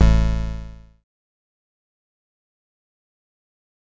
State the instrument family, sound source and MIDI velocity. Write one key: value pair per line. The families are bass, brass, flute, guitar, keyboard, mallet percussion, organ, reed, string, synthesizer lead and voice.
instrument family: bass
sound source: synthesizer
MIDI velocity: 127